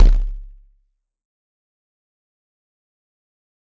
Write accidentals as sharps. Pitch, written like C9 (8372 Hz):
C#1 (34.65 Hz)